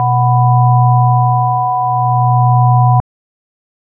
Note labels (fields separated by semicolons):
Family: organ; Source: electronic; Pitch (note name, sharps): B2; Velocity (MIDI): 25